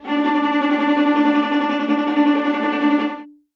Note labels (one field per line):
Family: string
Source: acoustic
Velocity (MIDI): 127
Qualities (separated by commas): bright, non-linear envelope, reverb